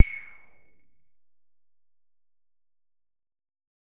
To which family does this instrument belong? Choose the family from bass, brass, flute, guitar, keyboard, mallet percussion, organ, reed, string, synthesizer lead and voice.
bass